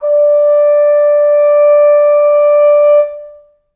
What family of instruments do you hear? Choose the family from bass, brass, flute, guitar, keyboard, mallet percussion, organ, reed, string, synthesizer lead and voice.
brass